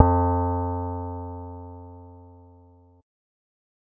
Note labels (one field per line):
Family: bass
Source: synthesizer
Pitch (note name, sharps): F2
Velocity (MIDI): 75